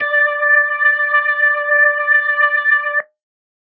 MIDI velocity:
75